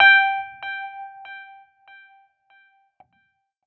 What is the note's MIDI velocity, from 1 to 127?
75